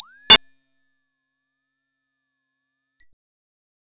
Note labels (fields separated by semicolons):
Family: bass; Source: synthesizer; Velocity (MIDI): 127; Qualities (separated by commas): bright